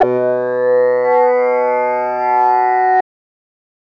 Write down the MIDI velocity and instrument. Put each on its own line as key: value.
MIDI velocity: 100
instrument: synthesizer voice